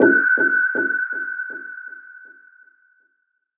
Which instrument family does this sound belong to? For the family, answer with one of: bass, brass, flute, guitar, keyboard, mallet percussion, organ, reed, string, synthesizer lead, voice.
synthesizer lead